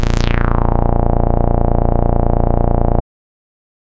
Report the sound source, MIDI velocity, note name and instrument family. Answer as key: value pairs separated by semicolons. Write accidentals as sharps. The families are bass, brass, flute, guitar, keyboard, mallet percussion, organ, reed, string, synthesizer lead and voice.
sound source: synthesizer; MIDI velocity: 127; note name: A#0; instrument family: bass